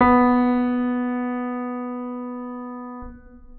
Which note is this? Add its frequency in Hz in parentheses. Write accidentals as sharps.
B3 (246.9 Hz)